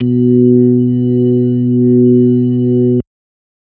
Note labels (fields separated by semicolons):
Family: organ; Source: electronic; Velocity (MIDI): 50